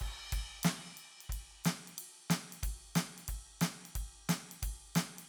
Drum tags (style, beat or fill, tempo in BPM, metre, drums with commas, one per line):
rock
beat
90 BPM
4/4
ride, hi-hat pedal, snare, kick